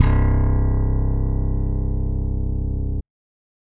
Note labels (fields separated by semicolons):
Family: bass; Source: electronic; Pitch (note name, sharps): C1; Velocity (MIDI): 50; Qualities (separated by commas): bright